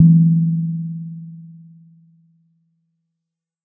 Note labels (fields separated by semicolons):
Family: mallet percussion; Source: acoustic; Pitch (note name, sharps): E3; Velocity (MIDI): 25; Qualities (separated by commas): dark, reverb